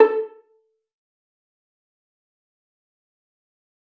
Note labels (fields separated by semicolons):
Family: string; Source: acoustic; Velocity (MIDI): 100; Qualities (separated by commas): fast decay, percussive, reverb